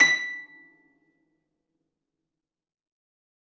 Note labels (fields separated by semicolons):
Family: string; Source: acoustic; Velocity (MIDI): 100; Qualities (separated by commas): fast decay, percussive, reverb